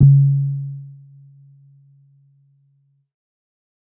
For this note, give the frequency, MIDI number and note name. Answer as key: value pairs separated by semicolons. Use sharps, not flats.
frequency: 138.6 Hz; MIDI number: 49; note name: C#3